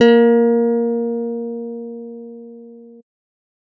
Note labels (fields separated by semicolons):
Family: bass; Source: synthesizer; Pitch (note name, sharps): A#3; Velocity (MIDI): 127; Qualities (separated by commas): distorted